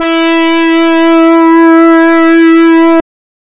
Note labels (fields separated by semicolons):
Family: reed; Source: synthesizer; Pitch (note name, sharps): E4; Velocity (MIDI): 75; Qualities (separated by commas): distorted, non-linear envelope